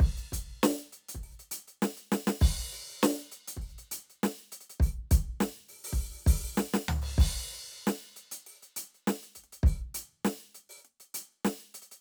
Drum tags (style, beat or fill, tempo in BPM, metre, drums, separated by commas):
rock, beat, 100 BPM, 4/4, crash, closed hi-hat, open hi-hat, hi-hat pedal, snare, floor tom, kick